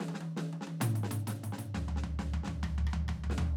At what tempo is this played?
67 BPM